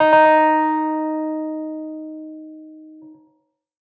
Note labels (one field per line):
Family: keyboard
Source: electronic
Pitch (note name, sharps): D#4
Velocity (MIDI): 127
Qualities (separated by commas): tempo-synced